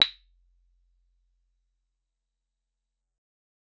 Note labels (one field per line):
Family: guitar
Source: acoustic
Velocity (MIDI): 75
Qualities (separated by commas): fast decay, percussive